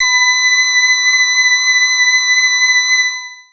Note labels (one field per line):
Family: voice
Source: synthesizer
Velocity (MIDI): 50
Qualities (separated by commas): bright, long release